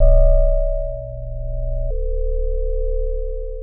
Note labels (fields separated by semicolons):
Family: mallet percussion; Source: synthesizer; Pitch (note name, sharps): C1; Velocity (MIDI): 100; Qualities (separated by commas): long release, multiphonic